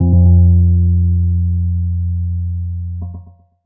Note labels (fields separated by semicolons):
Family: keyboard; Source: electronic; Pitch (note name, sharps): F2; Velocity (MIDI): 25; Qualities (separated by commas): dark, tempo-synced